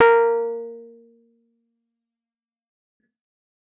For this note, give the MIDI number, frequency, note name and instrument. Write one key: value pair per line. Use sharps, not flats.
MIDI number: 70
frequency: 466.2 Hz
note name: A#4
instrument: electronic keyboard